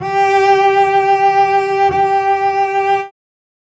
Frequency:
392 Hz